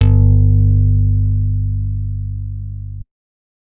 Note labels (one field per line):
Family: guitar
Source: acoustic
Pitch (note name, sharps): G1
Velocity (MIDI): 75